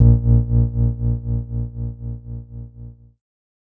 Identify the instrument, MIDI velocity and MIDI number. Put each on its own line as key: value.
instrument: electronic keyboard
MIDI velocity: 127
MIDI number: 34